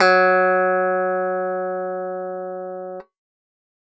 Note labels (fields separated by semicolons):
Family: keyboard; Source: electronic; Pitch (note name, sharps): F#3; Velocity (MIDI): 127